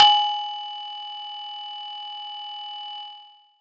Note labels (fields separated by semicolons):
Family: mallet percussion; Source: acoustic; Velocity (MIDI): 50; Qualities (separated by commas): distorted